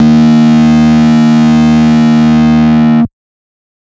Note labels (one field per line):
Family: bass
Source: synthesizer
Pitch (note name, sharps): D#2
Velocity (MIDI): 100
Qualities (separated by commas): bright, distorted, multiphonic